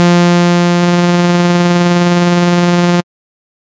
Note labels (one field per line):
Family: bass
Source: synthesizer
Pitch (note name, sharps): F3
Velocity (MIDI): 127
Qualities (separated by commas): bright, distorted